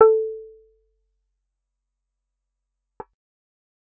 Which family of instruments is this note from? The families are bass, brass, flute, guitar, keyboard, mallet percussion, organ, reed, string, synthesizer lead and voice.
bass